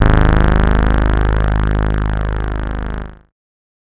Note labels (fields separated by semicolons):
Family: bass; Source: synthesizer; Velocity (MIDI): 50; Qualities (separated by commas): bright, distorted